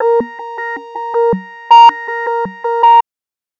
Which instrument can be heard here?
synthesizer bass